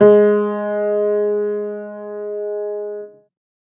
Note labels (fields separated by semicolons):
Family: keyboard; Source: acoustic; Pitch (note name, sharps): G#3; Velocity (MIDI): 100; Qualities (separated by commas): reverb